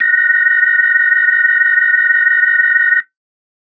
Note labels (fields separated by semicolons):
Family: organ; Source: electronic; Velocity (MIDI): 50